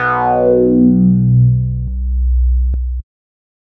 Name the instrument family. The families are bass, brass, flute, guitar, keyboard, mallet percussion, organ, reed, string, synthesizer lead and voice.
bass